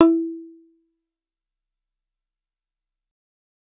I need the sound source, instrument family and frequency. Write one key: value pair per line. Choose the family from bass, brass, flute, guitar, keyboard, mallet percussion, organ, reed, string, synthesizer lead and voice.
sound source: synthesizer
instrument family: bass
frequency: 329.6 Hz